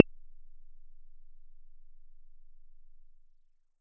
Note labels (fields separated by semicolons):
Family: bass; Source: synthesizer; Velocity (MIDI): 127